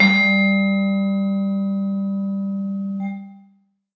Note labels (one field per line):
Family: mallet percussion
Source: acoustic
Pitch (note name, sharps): G3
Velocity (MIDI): 100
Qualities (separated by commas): reverb